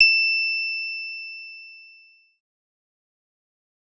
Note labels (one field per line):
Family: bass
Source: synthesizer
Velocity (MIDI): 25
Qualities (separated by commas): distorted, fast decay